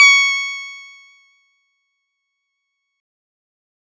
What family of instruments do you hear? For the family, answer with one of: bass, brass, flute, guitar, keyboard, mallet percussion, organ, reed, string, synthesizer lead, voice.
guitar